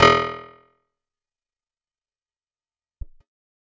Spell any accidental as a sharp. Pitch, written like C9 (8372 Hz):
E1 (41.2 Hz)